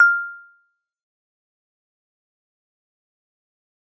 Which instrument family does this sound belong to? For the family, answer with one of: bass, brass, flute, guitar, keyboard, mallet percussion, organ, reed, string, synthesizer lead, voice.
mallet percussion